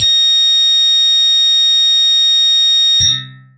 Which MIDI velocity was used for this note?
100